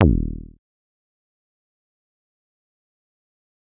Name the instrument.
synthesizer bass